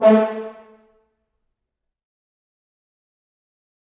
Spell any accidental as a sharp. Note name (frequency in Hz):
A3 (220 Hz)